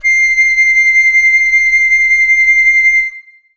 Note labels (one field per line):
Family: flute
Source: acoustic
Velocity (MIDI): 75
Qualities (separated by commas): reverb